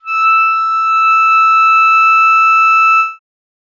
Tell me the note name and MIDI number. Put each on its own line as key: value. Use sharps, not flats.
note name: E6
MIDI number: 88